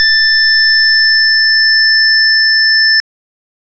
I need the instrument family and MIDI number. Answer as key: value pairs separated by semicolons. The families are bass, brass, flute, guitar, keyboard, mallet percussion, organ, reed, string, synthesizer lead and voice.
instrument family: organ; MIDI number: 93